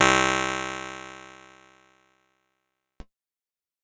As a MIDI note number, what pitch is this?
36